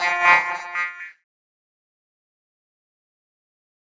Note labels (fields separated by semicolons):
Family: keyboard; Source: electronic; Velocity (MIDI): 127; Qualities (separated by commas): distorted, fast decay, non-linear envelope